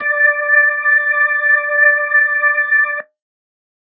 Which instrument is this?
electronic organ